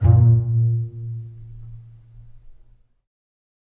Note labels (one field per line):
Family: string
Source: acoustic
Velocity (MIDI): 50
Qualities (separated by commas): dark, reverb